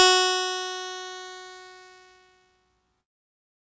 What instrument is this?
electronic keyboard